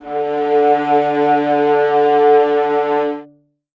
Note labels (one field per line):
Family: string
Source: acoustic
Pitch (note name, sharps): D3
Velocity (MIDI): 75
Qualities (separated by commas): reverb